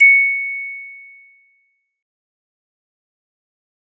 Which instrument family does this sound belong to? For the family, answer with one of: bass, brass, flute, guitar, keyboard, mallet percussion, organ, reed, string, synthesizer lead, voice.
mallet percussion